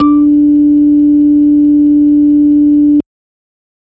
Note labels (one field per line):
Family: organ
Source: electronic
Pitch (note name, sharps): D4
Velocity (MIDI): 25